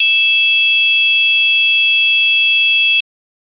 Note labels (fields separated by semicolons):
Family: organ; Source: electronic; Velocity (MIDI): 50; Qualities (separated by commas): bright